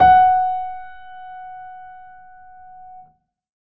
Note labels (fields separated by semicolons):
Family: keyboard; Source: acoustic; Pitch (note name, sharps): F#5; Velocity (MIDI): 75; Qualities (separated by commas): reverb